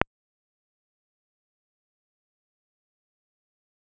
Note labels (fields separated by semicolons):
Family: guitar; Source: electronic; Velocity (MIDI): 127; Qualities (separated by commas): fast decay, percussive